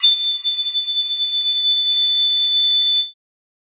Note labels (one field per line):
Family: flute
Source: acoustic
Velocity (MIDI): 25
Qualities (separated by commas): bright